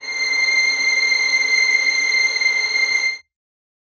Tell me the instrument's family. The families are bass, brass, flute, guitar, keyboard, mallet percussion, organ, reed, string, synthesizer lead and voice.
string